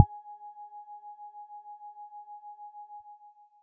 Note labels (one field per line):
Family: mallet percussion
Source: electronic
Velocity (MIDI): 25